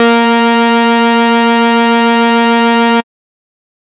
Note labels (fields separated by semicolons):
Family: bass; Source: synthesizer; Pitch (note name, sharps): A#3; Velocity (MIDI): 100; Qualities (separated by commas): bright, distorted